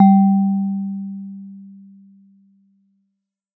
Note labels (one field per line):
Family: mallet percussion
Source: acoustic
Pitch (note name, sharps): G3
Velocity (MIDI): 127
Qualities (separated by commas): dark